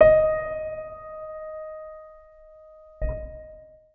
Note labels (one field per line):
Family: organ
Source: electronic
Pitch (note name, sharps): D#5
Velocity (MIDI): 25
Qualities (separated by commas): long release, reverb